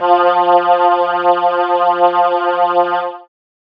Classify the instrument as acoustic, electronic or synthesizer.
synthesizer